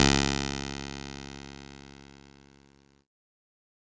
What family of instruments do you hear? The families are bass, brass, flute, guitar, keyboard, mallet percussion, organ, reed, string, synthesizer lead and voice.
keyboard